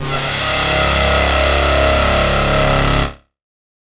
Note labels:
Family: guitar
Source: electronic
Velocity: 75

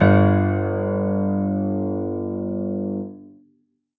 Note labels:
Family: keyboard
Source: acoustic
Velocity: 127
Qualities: reverb

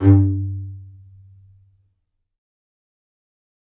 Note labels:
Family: string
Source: acoustic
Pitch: G2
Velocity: 127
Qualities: fast decay, reverb

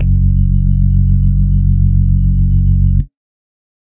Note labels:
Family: organ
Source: electronic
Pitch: F#1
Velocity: 50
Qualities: dark, reverb

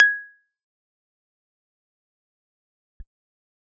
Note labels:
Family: keyboard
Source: electronic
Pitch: G#6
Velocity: 127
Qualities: fast decay, percussive

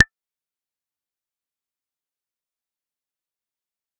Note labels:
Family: bass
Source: synthesizer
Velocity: 75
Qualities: fast decay, percussive

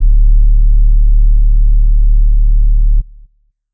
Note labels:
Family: flute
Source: acoustic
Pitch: D1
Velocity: 127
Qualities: dark

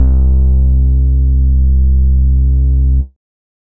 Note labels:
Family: bass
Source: synthesizer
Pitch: C2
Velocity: 25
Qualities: distorted, multiphonic, tempo-synced

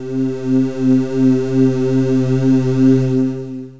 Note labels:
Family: voice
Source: synthesizer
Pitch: C3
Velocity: 50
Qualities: distorted, long release

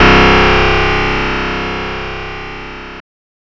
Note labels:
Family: guitar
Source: synthesizer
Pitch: C1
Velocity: 75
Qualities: bright, distorted

